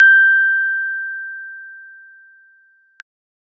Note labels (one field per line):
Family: keyboard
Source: electronic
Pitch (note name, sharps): G6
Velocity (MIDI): 25